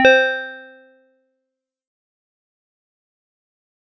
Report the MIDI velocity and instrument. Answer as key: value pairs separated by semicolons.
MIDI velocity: 127; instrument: acoustic mallet percussion instrument